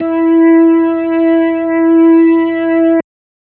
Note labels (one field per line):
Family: organ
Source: electronic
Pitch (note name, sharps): E4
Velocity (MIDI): 50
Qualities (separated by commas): distorted